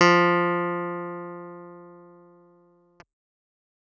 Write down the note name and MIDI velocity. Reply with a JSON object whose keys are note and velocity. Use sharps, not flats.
{"note": "F3", "velocity": 127}